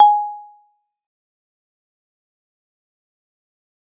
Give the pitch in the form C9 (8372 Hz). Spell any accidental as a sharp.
G#5 (830.6 Hz)